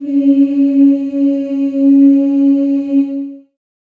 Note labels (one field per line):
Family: voice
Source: acoustic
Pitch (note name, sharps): C#4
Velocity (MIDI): 25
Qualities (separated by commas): reverb